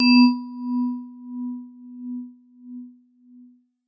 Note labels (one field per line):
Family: mallet percussion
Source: acoustic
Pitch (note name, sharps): B3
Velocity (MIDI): 127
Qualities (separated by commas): non-linear envelope